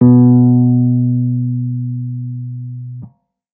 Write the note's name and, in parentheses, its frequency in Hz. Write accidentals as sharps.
B2 (123.5 Hz)